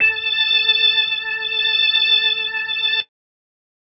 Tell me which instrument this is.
electronic organ